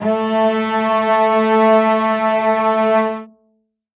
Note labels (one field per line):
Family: string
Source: acoustic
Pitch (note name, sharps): A3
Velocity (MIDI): 100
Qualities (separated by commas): reverb